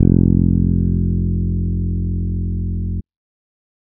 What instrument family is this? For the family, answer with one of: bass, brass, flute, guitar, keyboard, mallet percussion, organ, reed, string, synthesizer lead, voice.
bass